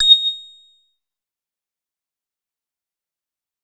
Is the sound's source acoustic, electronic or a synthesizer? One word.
synthesizer